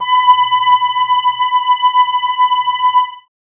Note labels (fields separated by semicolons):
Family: keyboard; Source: synthesizer; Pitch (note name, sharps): B5; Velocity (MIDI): 75